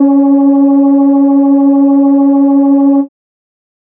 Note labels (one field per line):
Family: organ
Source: electronic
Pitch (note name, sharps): C#4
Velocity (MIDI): 100